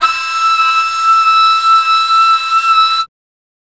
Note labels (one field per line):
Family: flute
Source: acoustic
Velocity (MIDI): 127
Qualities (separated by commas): multiphonic